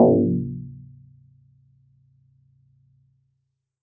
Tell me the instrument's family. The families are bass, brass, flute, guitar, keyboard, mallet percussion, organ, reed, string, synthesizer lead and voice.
mallet percussion